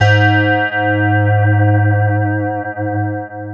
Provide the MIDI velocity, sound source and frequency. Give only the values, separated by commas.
100, electronic, 103.8 Hz